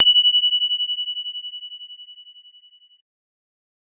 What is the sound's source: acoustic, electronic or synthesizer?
synthesizer